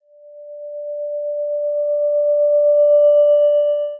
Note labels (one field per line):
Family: guitar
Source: electronic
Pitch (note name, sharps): D5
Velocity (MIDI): 127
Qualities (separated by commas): dark, long release